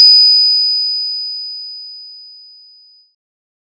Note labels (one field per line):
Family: bass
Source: synthesizer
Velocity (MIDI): 50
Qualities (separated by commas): bright